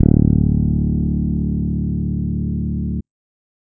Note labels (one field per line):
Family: bass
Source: electronic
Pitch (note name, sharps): D1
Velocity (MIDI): 100